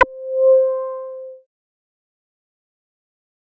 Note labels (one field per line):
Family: bass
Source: synthesizer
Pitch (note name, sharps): C5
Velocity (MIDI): 127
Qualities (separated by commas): fast decay